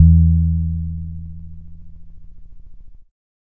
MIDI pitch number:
40